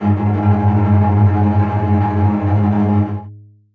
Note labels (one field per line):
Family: string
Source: acoustic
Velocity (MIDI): 100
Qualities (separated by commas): bright, long release, non-linear envelope, reverb